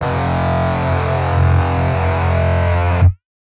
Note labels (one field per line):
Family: guitar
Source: synthesizer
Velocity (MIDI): 25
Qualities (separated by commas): bright, distorted